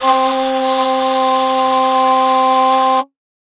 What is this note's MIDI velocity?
127